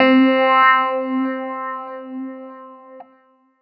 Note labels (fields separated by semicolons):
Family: keyboard; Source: electronic; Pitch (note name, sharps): C4; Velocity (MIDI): 75